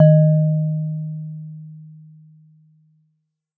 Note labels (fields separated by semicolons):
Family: mallet percussion; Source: acoustic; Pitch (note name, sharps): D#3; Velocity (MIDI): 127; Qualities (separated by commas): dark